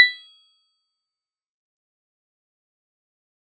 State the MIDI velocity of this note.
50